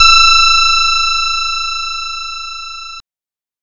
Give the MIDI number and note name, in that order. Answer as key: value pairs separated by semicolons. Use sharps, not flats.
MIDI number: 88; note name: E6